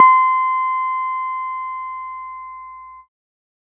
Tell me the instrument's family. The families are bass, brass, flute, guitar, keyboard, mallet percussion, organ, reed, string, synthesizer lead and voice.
keyboard